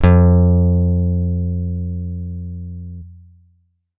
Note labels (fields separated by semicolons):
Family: guitar; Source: electronic; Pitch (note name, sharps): F2; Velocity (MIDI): 75